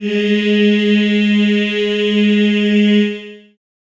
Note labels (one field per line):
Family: voice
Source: acoustic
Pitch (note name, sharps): G#3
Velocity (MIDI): 127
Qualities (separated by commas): reverb